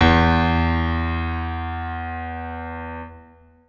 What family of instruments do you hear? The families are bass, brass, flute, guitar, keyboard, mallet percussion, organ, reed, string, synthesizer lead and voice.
organ